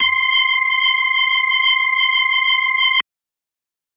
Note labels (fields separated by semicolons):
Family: organ; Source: electronic; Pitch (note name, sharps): C6; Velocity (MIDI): 25